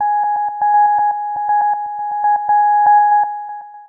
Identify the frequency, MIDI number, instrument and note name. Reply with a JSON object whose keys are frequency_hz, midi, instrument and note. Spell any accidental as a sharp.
{"frequency_hz": 830.6, "midi": 80, "instrument": "synthesizer lead", "note": "G#5"}